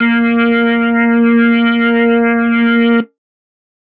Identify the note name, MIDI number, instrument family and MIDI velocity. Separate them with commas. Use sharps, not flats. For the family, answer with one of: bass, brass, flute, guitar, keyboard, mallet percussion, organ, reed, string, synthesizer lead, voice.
A#3, 58, organ, 100